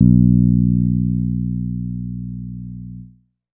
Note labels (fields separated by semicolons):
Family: bass; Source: synthesizer; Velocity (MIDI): 25; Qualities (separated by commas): dark